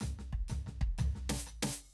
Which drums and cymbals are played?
hi-hat pedal, percussion, snare, cross-stick, floor tom and kick